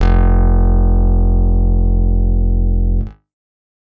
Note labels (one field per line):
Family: guitar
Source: acoustic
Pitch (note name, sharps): F1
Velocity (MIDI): 100